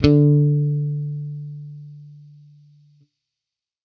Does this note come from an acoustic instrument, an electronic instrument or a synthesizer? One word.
electronic